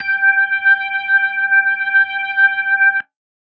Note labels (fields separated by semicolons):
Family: organ; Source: electronic; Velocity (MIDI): 100